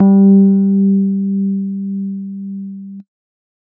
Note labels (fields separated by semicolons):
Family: keyboard; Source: electronic; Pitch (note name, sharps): G3; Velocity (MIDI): 25